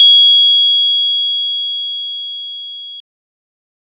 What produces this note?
electronic organ